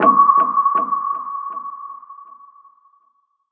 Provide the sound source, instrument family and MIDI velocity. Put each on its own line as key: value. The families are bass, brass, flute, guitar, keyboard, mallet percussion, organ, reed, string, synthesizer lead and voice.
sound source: synthesizer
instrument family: synthesizer lead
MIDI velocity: 75